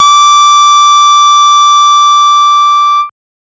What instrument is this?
synthesizer bass